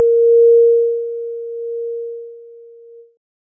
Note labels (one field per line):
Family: keyboard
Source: electronic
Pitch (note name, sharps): A#4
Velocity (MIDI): 75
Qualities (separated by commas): multiphonic